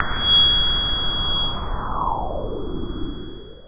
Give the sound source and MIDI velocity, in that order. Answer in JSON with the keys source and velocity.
{"source": "synthesizer", "velocity": 100}